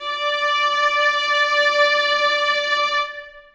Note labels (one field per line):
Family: string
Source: acoustic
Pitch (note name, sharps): D5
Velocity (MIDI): 75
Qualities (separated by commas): reverb